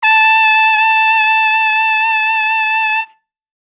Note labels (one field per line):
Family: brass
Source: acoustic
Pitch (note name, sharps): A5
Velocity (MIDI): 127